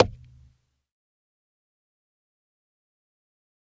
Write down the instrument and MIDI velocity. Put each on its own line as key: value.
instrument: acoustic string instrument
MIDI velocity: 50